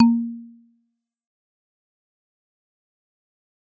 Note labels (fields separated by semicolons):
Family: mallet percussion; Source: acoustic; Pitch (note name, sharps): A#3; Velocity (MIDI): 127; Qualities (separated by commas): dark, fast decay, percussive